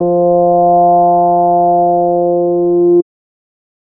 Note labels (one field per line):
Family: bass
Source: synthesizer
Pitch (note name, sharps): F3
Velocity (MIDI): 25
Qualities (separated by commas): distorted